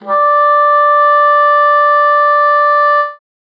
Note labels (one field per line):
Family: reed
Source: acoustic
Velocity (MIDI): 75